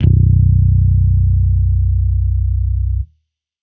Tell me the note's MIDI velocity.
100